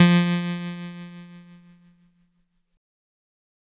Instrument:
electronic keyboard